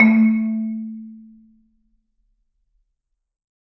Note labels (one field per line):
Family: mallet percussion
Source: acoustic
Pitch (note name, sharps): A3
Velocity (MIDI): 100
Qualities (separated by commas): dark, reverb